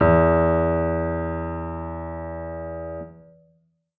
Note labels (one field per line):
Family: keyboard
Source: acoustic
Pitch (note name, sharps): E2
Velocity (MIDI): 50